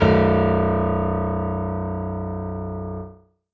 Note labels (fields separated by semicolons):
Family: keyboard; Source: acoustic; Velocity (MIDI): 127; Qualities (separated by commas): reverb